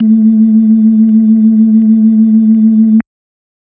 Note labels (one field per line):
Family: organ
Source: electronic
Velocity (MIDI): 50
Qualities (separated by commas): dark